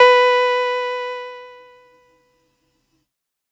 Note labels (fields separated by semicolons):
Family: keyboard; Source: electronic; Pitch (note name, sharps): B4; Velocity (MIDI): 127; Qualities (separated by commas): distorted